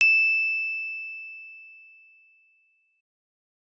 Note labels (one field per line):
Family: keyboard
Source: electronic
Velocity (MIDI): 100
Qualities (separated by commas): bright